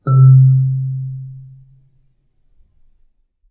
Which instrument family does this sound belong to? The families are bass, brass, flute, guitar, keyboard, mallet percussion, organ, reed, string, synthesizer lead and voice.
mallet percussion